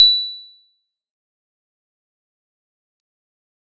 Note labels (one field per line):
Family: keyboard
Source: electronic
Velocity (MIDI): 127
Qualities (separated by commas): bright, fast decay, percussive